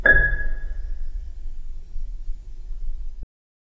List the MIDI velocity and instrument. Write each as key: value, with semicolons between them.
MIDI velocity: 25; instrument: acoustic mallet percussion instrument